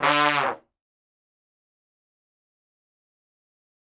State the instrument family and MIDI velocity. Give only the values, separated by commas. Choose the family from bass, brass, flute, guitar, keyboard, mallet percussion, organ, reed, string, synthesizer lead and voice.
brass, 50